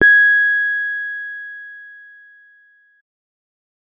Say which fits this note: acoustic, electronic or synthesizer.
electronic